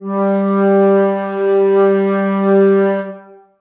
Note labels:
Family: flute; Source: acoustic; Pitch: G3; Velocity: 127; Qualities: dark, reverb

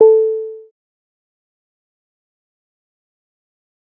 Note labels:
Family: bass; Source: synthesizer; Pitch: A4; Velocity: 100; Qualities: fast decay, percussive

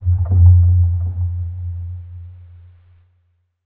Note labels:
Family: synthesizer lead; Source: synthesizer; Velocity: 75; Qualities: dark, non-linear envelope, reverb

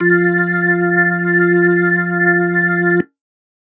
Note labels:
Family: organ; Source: electronic; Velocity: 50

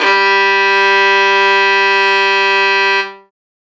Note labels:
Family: string; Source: acoustic; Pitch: G3; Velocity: 127; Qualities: reverb

